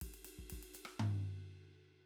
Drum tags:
samba, fill, 116 BPM, 4/4, ride, hi-hat pedal, cross-stick, floor tom, kick

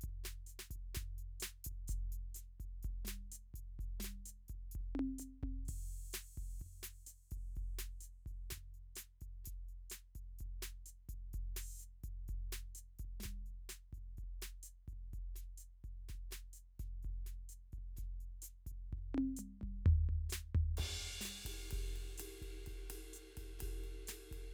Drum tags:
bossa nova, beat, 127 BPM, 4/4, crash, ride, closed hi-hat, open hi-hat, hi-hat pedal, snare, high tom, mid tom, floor tom, kick

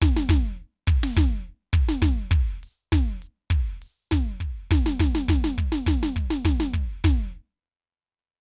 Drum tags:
rock, beat, 102 BPM, 4/4, closed hi-hat, open hi-hat, hi-hat pedal, snare, kick

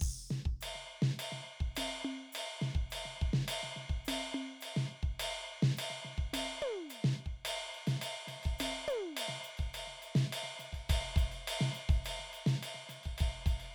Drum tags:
Afro-Cuban, beat, 105 BPM, 4/4, crash, ride, hi-hat pedal, percussion, snare, high tom, kick

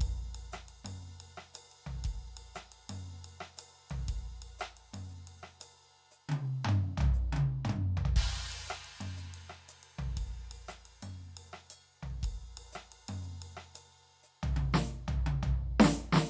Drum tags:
Latin, beat, 118 BPM, 4/4, ride, ride bell, hi-hat pedal, snare, cross-stick, high tom, mid tom, floor tom, kick

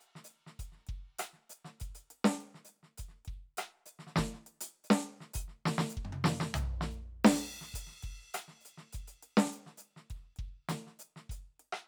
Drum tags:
Brazilian, beat, 101 BPM, 4/4, crash, closed hi-hat, open hi-hat, hi-hat pedal, snare, cross-stick, high tom, mid tom, floor tom, kick

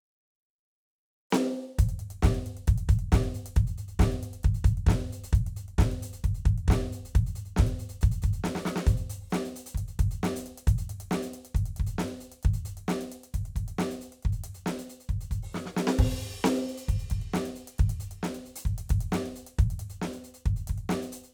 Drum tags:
rock, beat, 135 BPM, 4/4, crash, closed hi-hat, open hi-hat, hi-hat pedal, snare, kick

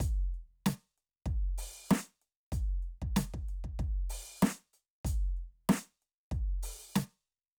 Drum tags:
funk, beat, 95 BPM, 4/4, closed hi-hat, open hi-hat, hi-hat pedal, snare, kick

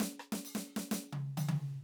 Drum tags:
Purdie shuffle, fill, 130 BPM, 4/4, hi-hat pedal, snare, cross-stick, high tom

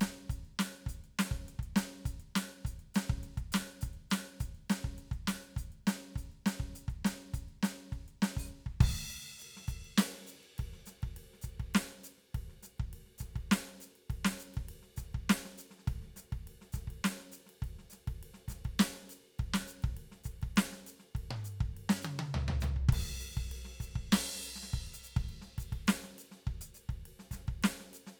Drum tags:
rock, beat, 102 BPM, 3/4, crash, ride, closed hi-hat, open hi-hat, hi-hat pedal, snare, high tom, mid tom, floor tom, kick

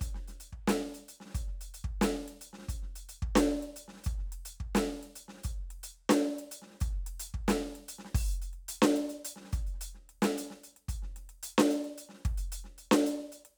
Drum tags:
prog rock, beat, 110 BPM, 5/4, closed hi-hat, open hi-hat, snare, cross-stick, kick

